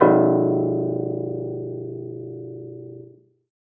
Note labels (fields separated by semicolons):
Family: keyboard; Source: acoustic; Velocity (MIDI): 127; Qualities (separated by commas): reverb